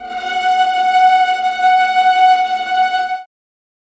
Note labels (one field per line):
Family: string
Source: acoustic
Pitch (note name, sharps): F#5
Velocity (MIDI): 25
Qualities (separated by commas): bright, non-linear envelope, reverb